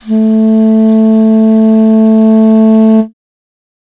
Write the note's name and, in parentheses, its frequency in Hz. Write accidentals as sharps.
A3 (220 Hz)